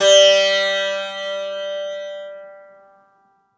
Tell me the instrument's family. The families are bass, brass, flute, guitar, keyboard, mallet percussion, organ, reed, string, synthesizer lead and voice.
guitar